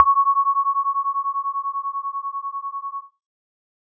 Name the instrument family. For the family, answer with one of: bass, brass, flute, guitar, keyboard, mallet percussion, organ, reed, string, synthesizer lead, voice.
synthesizer lead